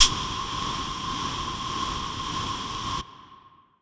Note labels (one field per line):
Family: flute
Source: acoustic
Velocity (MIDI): 50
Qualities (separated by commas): distorted